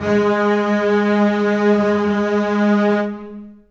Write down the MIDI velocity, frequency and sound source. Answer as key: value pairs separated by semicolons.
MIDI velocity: 127; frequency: 207.7 Hz; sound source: acoustic